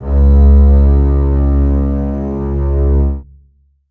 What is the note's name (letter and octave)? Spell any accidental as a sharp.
C#2